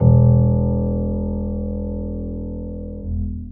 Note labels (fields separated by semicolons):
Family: keyboard; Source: acoustic; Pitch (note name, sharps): E1; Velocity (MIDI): 50; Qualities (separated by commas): dark, reverb